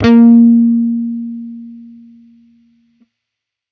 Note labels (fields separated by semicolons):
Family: bass; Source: electronic; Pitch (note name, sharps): A#3; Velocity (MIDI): 127; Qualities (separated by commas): distorted